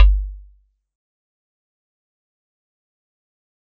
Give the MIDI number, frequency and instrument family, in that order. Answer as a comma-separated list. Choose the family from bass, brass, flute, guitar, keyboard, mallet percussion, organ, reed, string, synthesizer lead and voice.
31, 49 Hz, mallet percussion